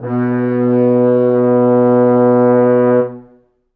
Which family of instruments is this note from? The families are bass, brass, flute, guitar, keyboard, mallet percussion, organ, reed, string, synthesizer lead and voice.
brass